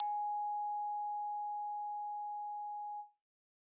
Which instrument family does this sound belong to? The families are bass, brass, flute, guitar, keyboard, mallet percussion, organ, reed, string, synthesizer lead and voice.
keyboard